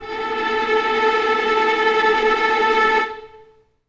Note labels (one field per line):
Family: string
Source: acoustic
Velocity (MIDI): 25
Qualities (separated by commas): non-linear envelope, reverb